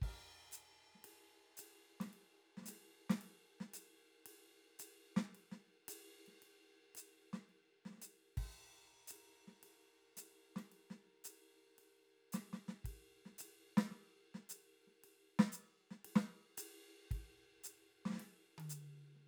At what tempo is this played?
112 BPM